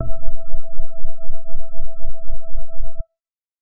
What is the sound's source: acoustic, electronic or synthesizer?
electronic